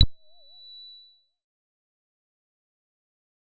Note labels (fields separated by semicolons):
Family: bass; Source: synthesizer; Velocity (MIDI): 75; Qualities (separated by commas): fast decay, percussive